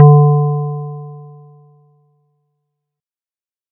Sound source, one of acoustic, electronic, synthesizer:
electronic